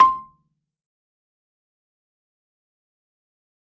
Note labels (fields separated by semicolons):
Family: mallet percussion; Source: acoustic; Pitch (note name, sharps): C6; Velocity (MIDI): 50; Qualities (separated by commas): distorted, fast decay, percussive, reverb